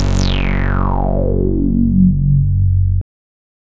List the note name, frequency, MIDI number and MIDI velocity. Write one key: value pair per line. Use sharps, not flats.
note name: F#1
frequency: 46.25 Hz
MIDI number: 30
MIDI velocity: 127